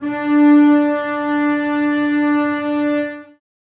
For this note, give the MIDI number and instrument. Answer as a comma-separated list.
62, acoustic string instrument